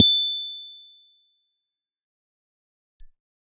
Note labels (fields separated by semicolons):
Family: keyboard; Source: electronic; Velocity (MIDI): 75; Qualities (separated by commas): fast decay